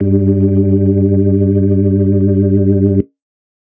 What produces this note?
electronic organ